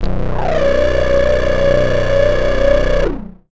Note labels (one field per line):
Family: bass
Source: synthesizer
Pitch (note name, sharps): B0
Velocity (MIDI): 25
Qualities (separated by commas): distorted